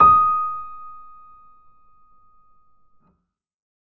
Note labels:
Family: keyboard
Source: acoustic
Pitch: D#6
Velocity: 50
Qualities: reverb

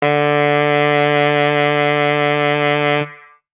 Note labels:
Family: reed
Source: acoustic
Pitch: D3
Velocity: 127

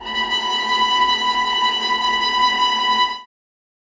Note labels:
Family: string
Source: acoustic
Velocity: 25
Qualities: bright, non-linear envelope, reverb

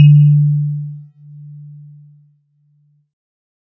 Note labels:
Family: keyboard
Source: synthesizer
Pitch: D3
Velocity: 75

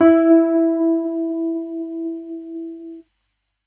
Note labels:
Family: keyboard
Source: electronic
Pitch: E4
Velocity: 75

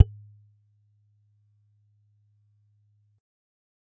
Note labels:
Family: guitar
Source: acoustic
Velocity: 25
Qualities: percussive

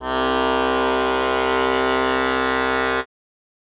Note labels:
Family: reed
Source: acoustic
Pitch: C2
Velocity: 100

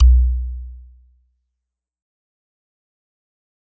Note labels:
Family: mallet percussion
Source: acoustic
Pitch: B1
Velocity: 127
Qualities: dark, fast decay

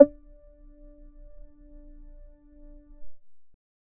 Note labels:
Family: bass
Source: synthesizer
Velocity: 25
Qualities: distorted, percussive

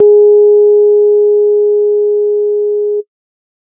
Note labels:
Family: organ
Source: electronic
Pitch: G#4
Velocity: 75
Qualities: dark

